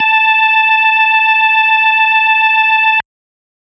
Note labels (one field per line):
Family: organ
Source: electronic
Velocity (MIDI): 100